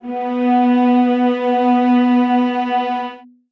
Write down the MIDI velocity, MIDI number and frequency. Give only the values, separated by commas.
75, 59, 246.9 Hz